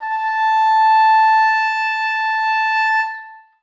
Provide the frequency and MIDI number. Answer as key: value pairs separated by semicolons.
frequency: 880 Hz; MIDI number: 81